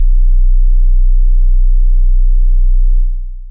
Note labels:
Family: synthesizer lead; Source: synthesizer; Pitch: B0; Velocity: 25; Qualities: dark, long release

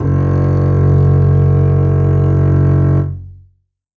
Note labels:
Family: string; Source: acoustic; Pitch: F#1; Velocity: 100; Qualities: long release, reverb

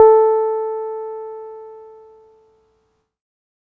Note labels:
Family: keyboard; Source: electronic; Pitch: A4; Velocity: 25; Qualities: dark

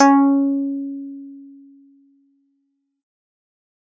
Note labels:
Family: keyboard; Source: electronic; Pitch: C#4; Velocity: 75; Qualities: distorted

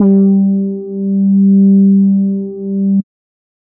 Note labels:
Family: bass; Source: synthesizer; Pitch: G3; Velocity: 50; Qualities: dark

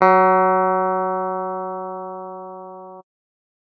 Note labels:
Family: keyboard; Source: electronic; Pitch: F#3; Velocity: 75

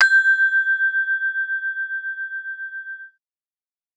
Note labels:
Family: mallet percussion; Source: acoustic; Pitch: G6; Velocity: 50

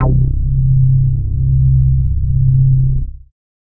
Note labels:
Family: bass; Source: synthesizer; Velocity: 50; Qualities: distorted

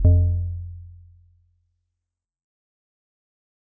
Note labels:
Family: mallet percussion; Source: acoustic; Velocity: 50; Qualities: dark, fast decay, multiphonic

